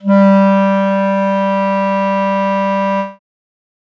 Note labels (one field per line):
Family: reed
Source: acoustic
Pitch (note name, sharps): G3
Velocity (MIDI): 127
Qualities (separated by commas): dark